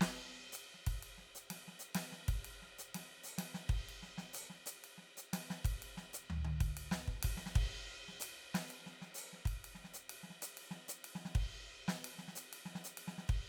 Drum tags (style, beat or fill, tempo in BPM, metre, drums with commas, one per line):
jazz
beat
125 BPM
4/4
ride, hi-hat pedal, snare, high tom, floor tom, kick